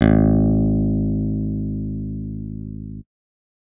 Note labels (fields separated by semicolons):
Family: keyboard; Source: electronic; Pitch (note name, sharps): G#1; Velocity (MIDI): 127